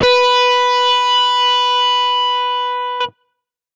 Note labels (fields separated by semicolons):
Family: guitar; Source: electronic; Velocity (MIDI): 100; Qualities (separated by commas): bright, distorted